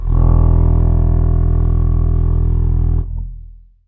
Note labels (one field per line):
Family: reed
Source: acoustic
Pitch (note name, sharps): E1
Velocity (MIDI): 25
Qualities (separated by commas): long release, reverb